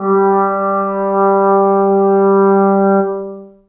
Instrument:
acoustic brass instrument